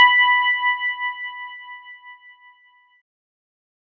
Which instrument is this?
electronic keyboard